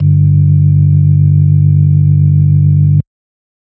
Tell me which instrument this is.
electronic organ